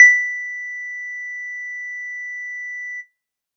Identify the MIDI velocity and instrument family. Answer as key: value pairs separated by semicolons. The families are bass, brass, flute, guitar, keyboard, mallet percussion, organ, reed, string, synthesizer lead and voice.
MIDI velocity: 50; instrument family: bass